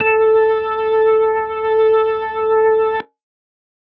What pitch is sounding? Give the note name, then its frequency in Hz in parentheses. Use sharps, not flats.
A4 (440 Hz)